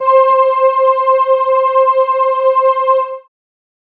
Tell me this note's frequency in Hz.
523.3 Hz